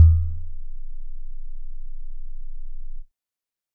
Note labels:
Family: keyboard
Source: electronic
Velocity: 100

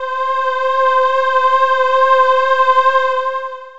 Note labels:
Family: voice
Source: synthesizer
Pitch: C5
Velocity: 100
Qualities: distorted, long release

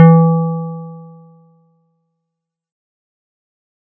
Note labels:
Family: keyboard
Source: electronic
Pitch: E3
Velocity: 75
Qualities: fast decay

